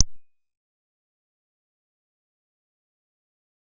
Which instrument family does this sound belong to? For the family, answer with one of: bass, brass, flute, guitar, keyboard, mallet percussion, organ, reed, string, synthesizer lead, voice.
bass